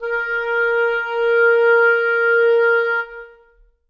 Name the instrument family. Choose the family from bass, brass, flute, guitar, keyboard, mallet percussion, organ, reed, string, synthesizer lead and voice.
reed